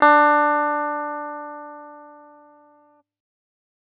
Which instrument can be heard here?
electronic guitar